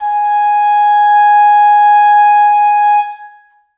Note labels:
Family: reed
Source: acoustic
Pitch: G#5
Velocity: 25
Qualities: reverb

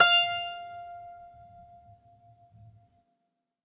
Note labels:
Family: guitar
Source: acoustic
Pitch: F5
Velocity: 75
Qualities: bright

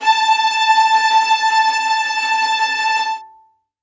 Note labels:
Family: string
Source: acoustic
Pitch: A5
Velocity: 100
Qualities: bright, non-linear envelope, reverb

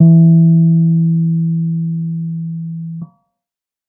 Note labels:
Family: keyboard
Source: electronic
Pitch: E3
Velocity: 25

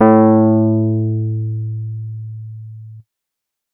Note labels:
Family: keyboard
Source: electronic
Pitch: A2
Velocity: 75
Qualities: distorted

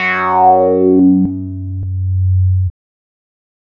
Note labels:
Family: bass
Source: synthesizer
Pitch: F#2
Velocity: 25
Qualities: distorted

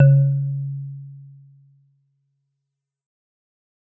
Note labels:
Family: mallet percussion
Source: acoustic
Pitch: C#3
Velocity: 25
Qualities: dark, fast decay, reverb

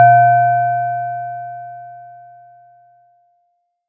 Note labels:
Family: mallet percussion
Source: acoustic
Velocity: 25

